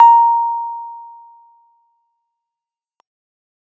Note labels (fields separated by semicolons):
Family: keyboard; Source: electronic; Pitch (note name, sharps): A#5; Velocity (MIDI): 75; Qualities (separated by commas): fast decay